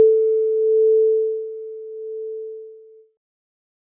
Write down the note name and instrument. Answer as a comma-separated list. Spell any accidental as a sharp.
A4, electronic keyboard